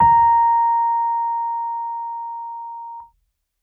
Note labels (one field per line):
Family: keyboard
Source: electronic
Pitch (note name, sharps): A#5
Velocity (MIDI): 100